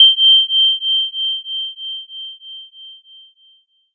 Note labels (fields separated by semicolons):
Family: mallet percussion; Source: electronic; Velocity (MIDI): 100; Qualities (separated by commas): bright, multiphonic